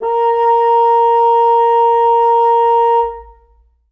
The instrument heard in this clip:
acoustic reed instrument